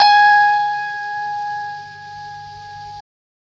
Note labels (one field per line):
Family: keyboard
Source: electronic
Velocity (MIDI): 127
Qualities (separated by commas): bright